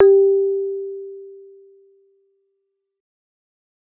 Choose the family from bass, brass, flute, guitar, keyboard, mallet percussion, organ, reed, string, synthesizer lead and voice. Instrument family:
keyboard